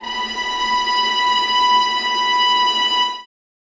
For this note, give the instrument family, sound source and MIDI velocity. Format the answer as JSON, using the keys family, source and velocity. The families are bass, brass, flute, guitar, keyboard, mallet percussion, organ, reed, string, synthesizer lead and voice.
{"family": "string", "source": "acoustic", "velocity": 25}